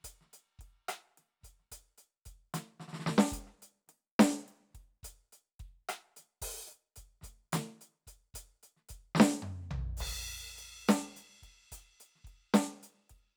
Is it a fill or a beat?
beat